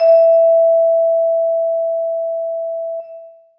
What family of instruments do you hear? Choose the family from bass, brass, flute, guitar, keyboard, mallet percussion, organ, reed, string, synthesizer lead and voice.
mallet percussion